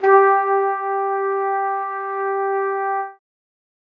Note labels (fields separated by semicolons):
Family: brass; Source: acoustic; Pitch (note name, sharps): G4; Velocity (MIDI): 50; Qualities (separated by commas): reverb